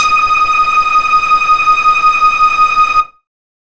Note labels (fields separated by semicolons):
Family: bass; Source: synthesizer; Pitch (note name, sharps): D#6; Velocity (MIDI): 127